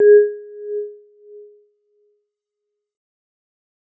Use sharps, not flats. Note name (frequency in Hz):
G#4 (415.3 Hz)